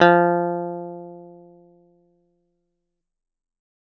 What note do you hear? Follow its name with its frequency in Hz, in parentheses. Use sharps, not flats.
F3 (174.6 Hz)